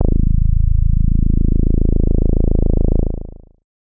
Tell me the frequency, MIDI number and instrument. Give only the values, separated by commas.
27.5 Hz, 21, synthesizer bass